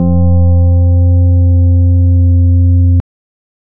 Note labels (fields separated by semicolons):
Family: organ; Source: electronic; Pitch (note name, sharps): F2; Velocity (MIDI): 75; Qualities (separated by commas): dark